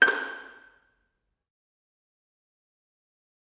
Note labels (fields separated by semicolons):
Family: string; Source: acoustic; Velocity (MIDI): 25; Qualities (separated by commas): fast decay, percussive, reverb